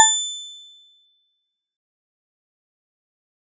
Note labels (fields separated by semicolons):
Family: mallet percussion; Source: acoustic; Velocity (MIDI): 127; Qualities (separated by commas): bright, fast decay, percussive